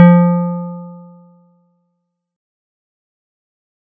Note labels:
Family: keyboard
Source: electronic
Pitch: F3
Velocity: 50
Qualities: fast decay

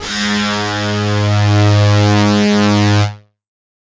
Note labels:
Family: guitar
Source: electronic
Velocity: 25

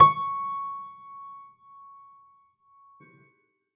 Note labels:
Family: keyboard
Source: acoustic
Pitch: C#6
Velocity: 75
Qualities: reverb

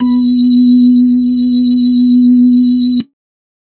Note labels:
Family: organ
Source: electronic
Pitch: B3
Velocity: 127

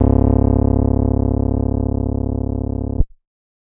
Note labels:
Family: keyboard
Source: electronic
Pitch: C#1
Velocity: 100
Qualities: distorted

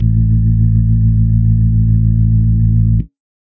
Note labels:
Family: organ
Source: electronic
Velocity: 75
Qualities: dark, reverb

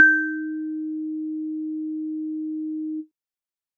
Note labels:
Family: keyboard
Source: electronic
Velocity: 127

